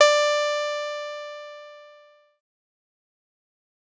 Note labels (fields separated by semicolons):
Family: bass; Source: synthesizer; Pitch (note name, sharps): D5; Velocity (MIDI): 100; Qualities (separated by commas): bright, distorted, fast decay